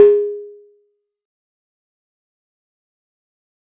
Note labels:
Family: mallet percussion; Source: acoustic; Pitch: G#4; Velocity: 75; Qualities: fast decay, percussive

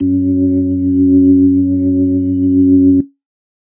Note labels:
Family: organ; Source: electronic; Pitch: F#2; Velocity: 25

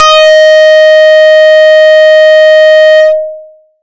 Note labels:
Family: bass; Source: synthesizer; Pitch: D#5; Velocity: 127; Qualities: bright, distorted, long release

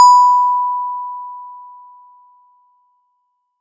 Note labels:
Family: mallet percussion; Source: acoustic; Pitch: B5; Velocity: 50

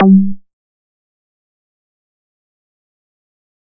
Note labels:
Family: bass; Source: synthesizer; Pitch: G3; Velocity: 50; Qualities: fast decay, percussive

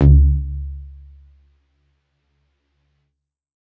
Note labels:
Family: keyboard; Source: electronic; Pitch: C#2; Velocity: 100; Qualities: dark

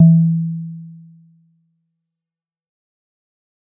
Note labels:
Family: mallet percussion; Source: acoustic; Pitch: E3; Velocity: 75; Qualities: dark, fast decay

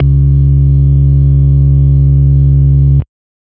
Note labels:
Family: organ; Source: electronic; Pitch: C#2; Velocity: 127; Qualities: dark

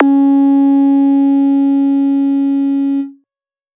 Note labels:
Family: bass; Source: synthesizer; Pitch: C#4; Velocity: 100; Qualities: distorted

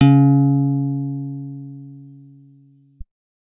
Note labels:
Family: guitar; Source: acoustic; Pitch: C#3; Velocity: 75

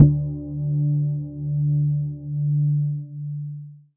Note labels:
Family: mallet percussion; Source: electronic; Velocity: 50; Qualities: long release

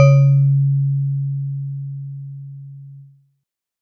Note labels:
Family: mallet percussion; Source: acoustic; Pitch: C#3; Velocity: 50

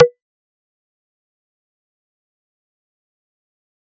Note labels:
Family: mallet percussion; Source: acoustic; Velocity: 100; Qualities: fast decay, percussive

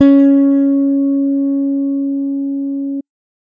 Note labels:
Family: bass; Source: electronic; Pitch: C#4; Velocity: 100

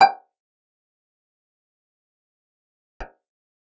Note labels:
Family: guitar; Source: acoustic; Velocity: 50; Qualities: fast decay, percussive, reverb

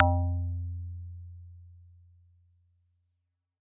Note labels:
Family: guitar; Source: synthesizer; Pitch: F2; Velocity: 127; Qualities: dark

